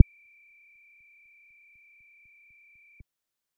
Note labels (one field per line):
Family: bass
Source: synthesizer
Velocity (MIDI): 75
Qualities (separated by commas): dark, percussive